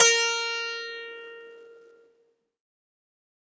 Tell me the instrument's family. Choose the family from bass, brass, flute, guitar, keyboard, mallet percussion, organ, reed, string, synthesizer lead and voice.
guitar